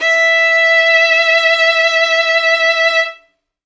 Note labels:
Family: string; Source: acoustic; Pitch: E5; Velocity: 75; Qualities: bright, reverb

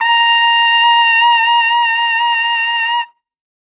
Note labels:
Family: brass; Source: acoustic; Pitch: A#5; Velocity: 75

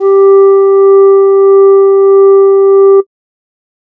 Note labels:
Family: flute; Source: synthesizer; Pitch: G4; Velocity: 75

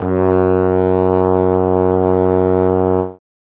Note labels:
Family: brass; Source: acoustic; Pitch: F#2; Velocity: 25

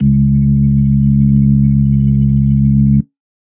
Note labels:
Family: organ; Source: electronic; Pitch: C#2; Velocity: 127; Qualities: dark

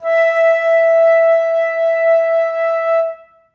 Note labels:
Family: flute; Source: acoustic; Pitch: E5; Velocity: 50; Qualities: reverb

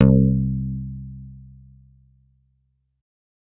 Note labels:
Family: bass; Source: synthesizer; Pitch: C2; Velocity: 100; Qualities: distorted

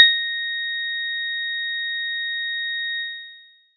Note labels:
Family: mallet percussion; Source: acoustic; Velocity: 25

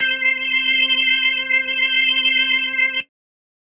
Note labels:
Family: organ; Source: electronic; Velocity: 25; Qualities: bright

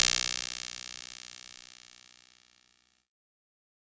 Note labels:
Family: keyboard; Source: electronic; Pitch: B1; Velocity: 100; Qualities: bright, distorted

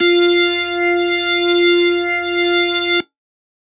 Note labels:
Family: organ; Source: electronic; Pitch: F4; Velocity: 127

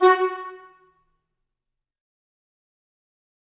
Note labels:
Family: reed; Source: acoustic; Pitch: F#4; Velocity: 75; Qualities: fast decay, percussive, reverb

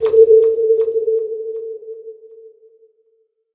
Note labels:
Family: synthesizer lead; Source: synthesizer; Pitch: A4; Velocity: 127; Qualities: non-linear envelope, reverb

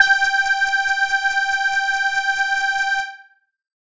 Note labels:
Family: keyboard; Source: electronic; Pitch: G5; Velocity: 127; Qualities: bright, distorted

